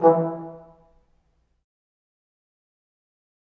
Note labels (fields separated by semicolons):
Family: brass; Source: acoustic; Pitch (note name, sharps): E3; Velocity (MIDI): 25; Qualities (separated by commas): dark, fast decay, percussive, reverb